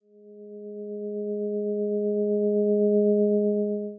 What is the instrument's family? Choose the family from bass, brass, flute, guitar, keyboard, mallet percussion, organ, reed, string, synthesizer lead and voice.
guitar